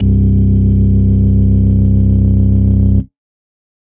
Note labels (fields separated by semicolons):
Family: organ; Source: electronic; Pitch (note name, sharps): C1; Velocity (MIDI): 75; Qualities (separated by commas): distorted